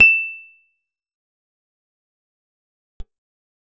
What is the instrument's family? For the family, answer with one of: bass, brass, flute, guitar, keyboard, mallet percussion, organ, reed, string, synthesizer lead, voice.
guitar